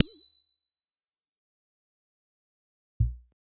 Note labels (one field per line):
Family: guitar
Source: electronic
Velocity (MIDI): 50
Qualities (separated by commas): bright, distorted, fast decay